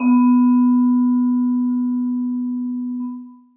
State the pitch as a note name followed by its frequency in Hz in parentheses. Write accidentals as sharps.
B3 (246.9 Hz)